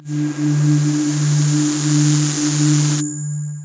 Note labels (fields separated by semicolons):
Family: voice; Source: synthesizer; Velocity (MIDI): 100; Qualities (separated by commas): distorted, long release